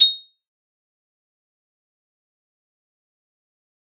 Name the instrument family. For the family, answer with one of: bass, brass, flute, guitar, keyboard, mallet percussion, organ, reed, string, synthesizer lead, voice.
mallet percussion